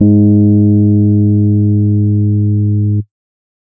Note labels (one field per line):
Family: keyboard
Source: electronic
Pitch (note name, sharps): G#2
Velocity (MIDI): 75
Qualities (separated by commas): dark